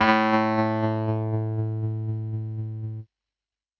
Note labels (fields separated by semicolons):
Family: keyboard; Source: electronic; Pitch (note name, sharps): A2; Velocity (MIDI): 127; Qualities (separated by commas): distorted, tempo-synced